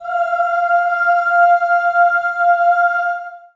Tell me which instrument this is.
acoustic voice